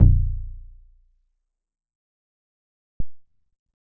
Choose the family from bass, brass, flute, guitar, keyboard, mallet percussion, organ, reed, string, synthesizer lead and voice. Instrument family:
bass